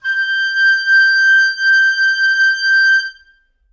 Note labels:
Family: reed; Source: acoustic; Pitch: G6; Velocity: 100; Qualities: reverb

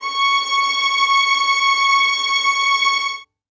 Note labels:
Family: string; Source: acoustic; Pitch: C#6; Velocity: 100; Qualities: reverb

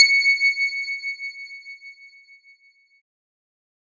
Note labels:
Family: keyboard; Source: electronic; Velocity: 25

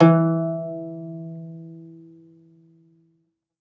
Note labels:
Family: guitar; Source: acoustic; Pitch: E3; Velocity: 127; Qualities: reverb

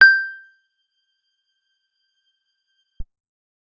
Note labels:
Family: guitar; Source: acoustic; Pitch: G6; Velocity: 50; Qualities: percussive

